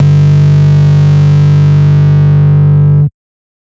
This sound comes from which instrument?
synthesizer bass